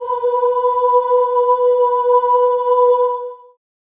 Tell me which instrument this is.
acoustic voice